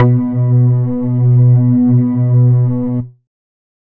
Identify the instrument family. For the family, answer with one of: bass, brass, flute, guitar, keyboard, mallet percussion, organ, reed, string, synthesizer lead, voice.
bass